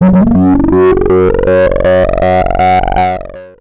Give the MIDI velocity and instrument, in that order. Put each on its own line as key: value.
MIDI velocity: 25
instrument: synthesizer bass